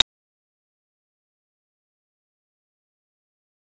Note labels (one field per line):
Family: bass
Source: synthesizer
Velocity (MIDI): 127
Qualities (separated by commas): fast decay, percussive